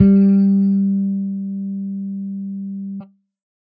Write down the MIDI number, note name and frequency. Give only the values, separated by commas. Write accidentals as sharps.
55, G3, 196 Hz